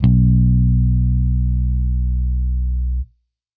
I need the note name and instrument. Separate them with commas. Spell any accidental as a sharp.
B1, electronic bass